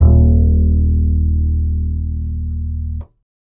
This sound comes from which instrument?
electronic bass